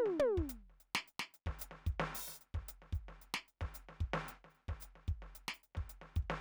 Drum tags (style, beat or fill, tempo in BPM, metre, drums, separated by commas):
songo, beat, 112 BPM, 4/4, closed hi-hat, open hi-hat, hi-hat pedal, snare, high tom, kick